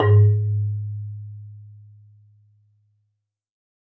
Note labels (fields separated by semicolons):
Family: mallet percussion; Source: acoustic; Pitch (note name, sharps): G#2; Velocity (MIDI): 75; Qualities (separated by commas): dark, reverb